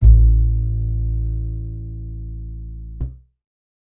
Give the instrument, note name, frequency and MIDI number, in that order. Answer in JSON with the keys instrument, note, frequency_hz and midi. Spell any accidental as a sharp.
{"instrument": "acoustic bass", "note": "A1", "frequency_hz": 55, "midi": 33}